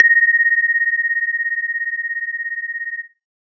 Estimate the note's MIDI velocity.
75